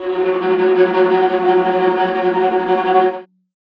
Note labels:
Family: string; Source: acoustic; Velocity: 25; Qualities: non-linear envelope, reverb

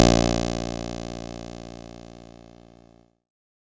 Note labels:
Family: keyboard; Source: electronic; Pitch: A#1; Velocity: 100; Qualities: bright

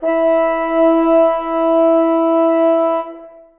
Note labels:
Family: reed; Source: acoustic; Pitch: E4; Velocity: 100; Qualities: long release, reverb

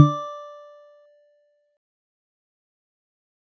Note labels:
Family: mallet percussion; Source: acoustic; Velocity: 25; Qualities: fast decay, percussive

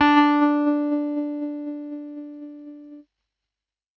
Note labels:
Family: keyboard; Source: electronic; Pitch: D4; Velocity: 100; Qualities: distorted, tempo-synced

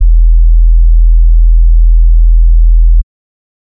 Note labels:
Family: bass; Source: synthesizer; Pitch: E1; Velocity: 100; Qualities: dark

